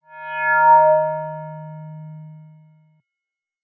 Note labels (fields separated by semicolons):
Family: mallet percussion; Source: electronic; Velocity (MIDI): 75